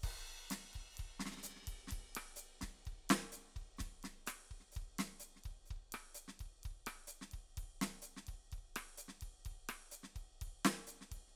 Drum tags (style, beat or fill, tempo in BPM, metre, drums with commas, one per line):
bossa nova
beat
127 BPM
4/4
crash, ride, hi-hat pedal, snare, cross-stick, kick